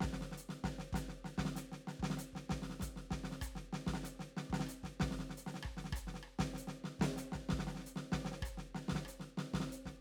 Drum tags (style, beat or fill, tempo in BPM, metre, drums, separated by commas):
maracatu, beat, 96 BPM, 4/4, hi-hat pedal, snare, cross-stick, kick